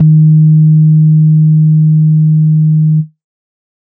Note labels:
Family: organ; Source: electronic; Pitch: D#3; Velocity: 25; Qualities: dark

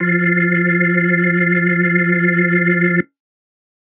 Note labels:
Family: organ; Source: electronic; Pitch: F3; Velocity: 75

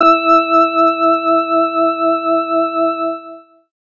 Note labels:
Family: organ; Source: electronic; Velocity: 127; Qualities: distorted, long release

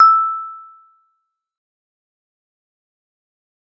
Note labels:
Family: mallet percussion; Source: acoustic; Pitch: E6; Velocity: 75; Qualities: fast decay, percussive

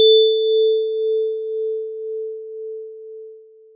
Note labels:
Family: mallet percussion; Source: acoustic; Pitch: A4; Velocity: 50; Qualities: long release

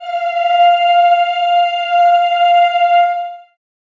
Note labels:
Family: voice; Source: acoustic; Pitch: F5; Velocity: 100; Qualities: long release, reverb

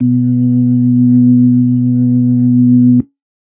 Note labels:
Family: organ; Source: electronic; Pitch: B2; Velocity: 50; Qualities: dark

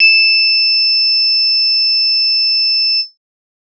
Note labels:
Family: bass; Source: synthesizer; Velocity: 25; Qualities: bright

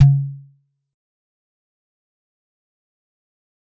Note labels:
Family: mallet percussion; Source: acoustic; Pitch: C#3; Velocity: 50; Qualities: dark, fast decay, percussive

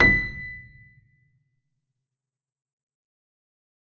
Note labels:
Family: keyboard; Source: acoustic; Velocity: 100; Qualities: percussive, reverb

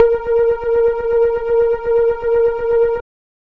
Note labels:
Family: bass; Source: synthesizer; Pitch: A#4; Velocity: 50; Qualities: dark

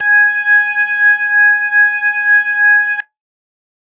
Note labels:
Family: organ; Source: electronic; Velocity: 127

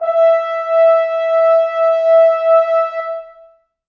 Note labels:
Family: brass; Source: acoustic; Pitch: E5; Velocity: 100; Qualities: long release, reverb

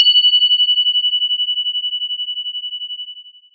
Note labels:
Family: guitar; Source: synthesizer; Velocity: 50; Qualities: bright

